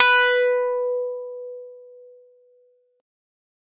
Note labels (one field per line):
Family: keyboard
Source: electronic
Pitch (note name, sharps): B4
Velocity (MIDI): 127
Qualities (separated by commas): distorted